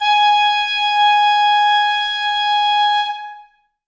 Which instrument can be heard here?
acoustic flute